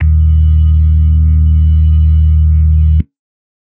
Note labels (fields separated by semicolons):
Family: organ; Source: electronic; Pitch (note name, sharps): D#2; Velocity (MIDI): 50; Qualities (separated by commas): dark